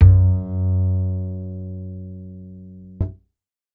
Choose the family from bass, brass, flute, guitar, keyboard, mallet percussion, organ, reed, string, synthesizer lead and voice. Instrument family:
bass